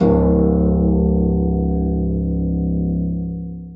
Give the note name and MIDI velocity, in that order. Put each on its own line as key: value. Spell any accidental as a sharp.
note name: C#1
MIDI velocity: 127